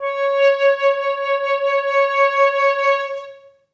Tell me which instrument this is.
acoustic flute